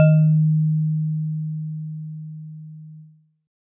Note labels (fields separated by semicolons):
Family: mallet percussion; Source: acoustic; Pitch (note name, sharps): D#3; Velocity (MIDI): 25